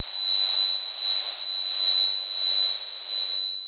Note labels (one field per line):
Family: keyboard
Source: electronic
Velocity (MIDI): 50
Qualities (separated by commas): bright, long release